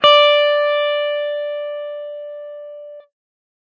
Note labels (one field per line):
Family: guitar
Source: electronic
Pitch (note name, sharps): D5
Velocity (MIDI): 75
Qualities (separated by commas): distorted